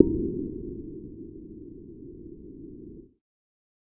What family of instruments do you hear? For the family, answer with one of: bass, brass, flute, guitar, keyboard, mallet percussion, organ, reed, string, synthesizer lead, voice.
bass